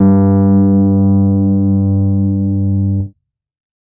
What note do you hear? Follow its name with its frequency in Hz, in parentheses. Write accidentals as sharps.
G2 (98 Hz)